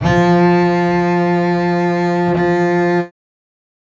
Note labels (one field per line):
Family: string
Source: acoustic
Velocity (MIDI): 127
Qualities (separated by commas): reverb